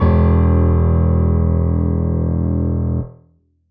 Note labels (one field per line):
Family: keyboard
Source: electronic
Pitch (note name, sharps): E1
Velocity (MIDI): 75